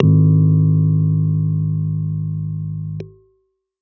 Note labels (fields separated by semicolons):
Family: keyboard; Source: electronic; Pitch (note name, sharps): G#1; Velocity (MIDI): 25; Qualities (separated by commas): dark